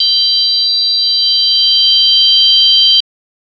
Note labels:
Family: organ; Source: electronic; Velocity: 25; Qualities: bright

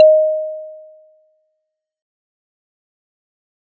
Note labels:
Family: mallet percussion; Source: acoustic; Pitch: D#5; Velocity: 100; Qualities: fast decay

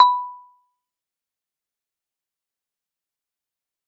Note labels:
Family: mallet percussion; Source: acoustic; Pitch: B5; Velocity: 127; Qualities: fast decay, percussive

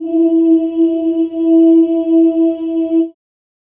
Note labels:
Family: voice; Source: acoustic; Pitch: E4; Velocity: 127; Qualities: reverb

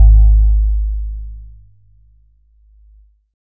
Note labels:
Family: keyboard; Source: electronic; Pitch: G#1; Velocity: 50

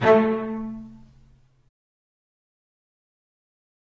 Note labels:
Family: string; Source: acoustic; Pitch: A3; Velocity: 50; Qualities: fast decay, reverb

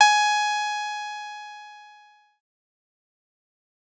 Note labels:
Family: bass; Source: synthesizer; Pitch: G#5; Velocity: 100; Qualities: bright, distorted, fast decay

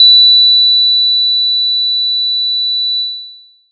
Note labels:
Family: mallet percussion; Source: acoustic; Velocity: 25; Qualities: bright, long release

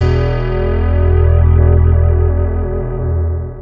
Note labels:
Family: guitar; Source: electronic; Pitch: E1; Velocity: 50; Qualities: long release, multiphonic, non-linear envelope

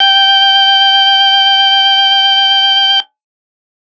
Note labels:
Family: organ; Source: electronic; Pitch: G5; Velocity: 127

